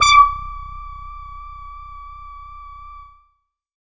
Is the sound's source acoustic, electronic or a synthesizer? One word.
synthesizer